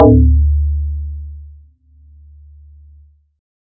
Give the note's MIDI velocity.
127